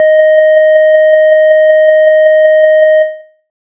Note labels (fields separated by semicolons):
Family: bass; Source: synthesizer; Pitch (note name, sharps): D#5; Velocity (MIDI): 100